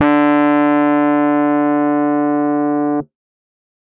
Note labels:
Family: keyboard; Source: electronic; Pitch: D3; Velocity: 127

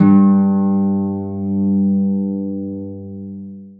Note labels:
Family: string; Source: acoustic; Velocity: 127; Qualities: long release, reverb

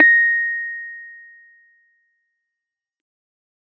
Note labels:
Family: keyboard; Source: electronic; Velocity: 100; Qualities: fast decay

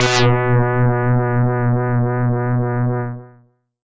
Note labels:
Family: bass; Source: synthesizer; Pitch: B2; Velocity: 100; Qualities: bright, distorted, tempo-synced

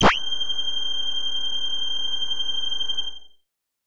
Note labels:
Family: bass; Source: synthesizer; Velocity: 75; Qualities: distorted

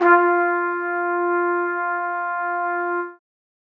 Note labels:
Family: brass; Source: acoustic; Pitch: F4; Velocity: 25; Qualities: reverb

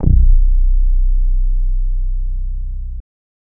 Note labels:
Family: bass; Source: synthesizer; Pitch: B0; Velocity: 25; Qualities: dark, distorted

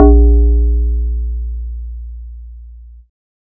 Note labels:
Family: bass; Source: synthesizer; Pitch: A#1; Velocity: 75

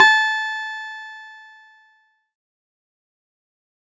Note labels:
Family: keyboard; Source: electronic; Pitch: A5; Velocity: 25; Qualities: distorted, fast decay

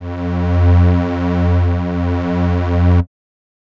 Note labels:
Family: reed; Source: acoustic; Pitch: F2; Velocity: 75

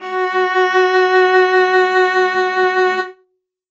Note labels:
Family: string; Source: acoustic; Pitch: F#4; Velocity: 75; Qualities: reverb

